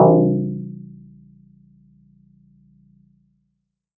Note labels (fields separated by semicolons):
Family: mallet percussion; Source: acoustic; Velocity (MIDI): 75